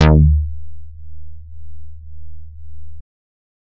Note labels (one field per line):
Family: bass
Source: synthesizer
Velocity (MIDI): 127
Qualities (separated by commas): distorted